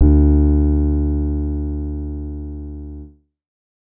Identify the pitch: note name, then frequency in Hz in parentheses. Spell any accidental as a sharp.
D2 (73.42 Hz)